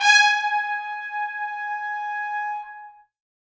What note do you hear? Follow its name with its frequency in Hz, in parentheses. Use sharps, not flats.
G#5 (830.6 Hz)